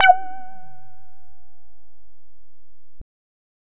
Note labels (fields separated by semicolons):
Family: bass; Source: synthesizer; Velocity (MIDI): 50; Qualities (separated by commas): distorted